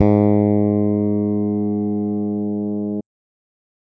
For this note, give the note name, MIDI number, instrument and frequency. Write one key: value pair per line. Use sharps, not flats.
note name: G#2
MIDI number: 44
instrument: electronic bass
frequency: 103.8 Hz